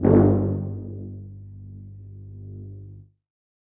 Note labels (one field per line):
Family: brass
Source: acoustic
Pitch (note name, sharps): G1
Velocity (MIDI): 127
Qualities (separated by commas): reverb